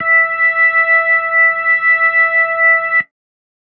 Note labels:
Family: organ; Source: electronic; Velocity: 100

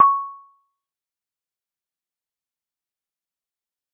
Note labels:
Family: mallet percussion; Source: acoustic; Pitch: C#6; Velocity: 127; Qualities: fast decay, percussive

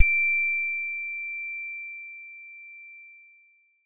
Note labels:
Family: guitar; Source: synthesizer; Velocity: 100; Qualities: bright

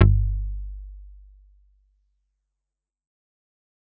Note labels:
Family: guitar; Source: electronic; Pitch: G1; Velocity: 50; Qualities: fast decay

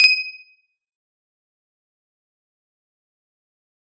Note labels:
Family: guitar; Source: electronic; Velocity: 100; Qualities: bright, fast decay, percussive

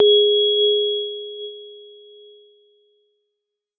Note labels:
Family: keyboard; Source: electronic; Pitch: G#4; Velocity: 50

